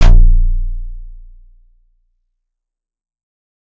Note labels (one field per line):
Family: keyboard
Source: acoustic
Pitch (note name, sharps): A#0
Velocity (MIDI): 127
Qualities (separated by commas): fast decay